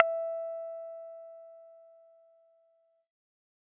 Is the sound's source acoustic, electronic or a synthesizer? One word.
synthesizer